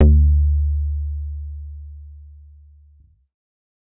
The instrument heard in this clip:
synthesizer bass